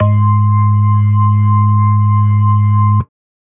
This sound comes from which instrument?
electronic organ